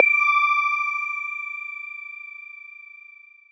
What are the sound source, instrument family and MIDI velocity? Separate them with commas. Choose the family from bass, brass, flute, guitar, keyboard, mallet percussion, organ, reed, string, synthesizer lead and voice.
electronic, mallet percussion, 25